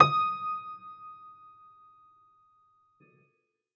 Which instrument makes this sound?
acoustic keyboard